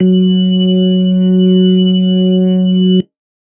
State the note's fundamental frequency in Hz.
185 Hz